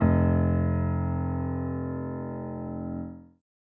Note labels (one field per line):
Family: keyboard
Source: acoustic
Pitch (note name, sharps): F1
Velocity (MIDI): 25